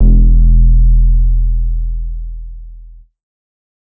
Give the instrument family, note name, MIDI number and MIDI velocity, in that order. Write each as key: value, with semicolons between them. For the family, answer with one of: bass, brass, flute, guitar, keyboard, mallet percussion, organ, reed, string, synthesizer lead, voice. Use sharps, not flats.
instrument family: bass; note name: E1; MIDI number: 28; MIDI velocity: 50